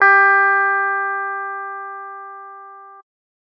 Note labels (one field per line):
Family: keyboard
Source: electronic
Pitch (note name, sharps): G4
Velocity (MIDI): 75